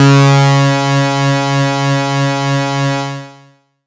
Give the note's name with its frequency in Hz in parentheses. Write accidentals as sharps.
C#3 (138.6 Hz)